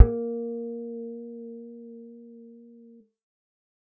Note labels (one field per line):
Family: bass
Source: synthesizer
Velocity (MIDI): 25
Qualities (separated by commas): dark, reverb